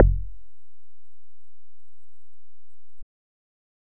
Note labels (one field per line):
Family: bass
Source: synthesizer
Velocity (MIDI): 25